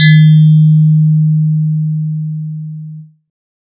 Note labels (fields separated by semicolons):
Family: synthesizer lead; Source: synthesizer; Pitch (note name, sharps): D#3; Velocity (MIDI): 127